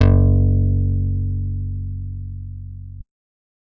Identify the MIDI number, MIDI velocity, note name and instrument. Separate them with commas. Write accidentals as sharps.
30, 75, F#1, acoustic guitar